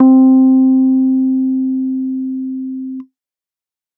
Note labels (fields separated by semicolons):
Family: keyboard; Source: electronic; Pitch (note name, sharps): C4; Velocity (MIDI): 75; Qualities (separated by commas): dark